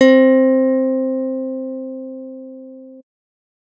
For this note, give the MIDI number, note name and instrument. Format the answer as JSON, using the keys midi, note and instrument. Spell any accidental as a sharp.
{"midi": 60, "note": "C4", "instrument": "synthesizer bass"}